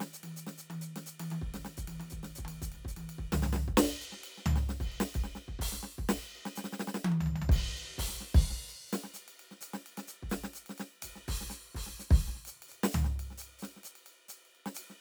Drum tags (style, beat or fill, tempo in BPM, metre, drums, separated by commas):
linear jazz, beat, 128 BPM, 4/4, crash, ride, ride bell, hi-hat pedal, snare, high tom, floor tom, kick